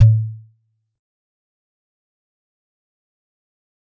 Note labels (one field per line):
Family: mallet percussion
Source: acoustic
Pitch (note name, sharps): A2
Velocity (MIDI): 50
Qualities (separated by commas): dark, fast decay, percussive